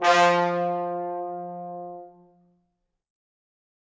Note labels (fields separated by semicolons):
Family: brass; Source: acoustic; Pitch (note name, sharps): F3; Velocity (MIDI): 127; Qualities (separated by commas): bright, reverb